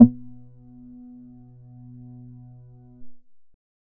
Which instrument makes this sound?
synthesizer bass